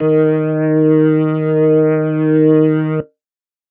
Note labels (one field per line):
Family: organ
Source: electronic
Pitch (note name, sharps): D#3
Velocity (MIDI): 100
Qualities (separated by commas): distorted